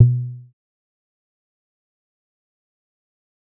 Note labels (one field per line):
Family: bass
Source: synthesizer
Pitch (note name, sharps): B2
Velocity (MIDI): 50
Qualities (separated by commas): dark, fast decay, percussive